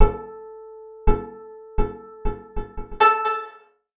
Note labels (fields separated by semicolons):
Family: guitar; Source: acoustic; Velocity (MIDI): 75; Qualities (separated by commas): percussive, reverb